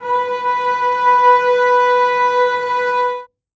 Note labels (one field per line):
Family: string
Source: acoustic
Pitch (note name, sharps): B4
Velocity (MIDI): 25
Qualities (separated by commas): reverb